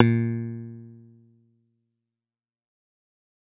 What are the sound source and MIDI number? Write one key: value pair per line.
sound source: synthesizer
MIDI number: 46